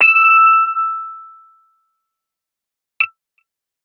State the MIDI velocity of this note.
127